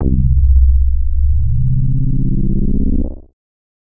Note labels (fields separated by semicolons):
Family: bass; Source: synthesizer; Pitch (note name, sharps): C0; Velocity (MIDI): 75; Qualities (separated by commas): distorted, multiphonic